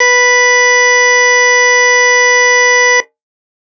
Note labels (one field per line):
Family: organ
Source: electronic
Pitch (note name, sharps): B4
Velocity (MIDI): 127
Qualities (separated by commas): distorted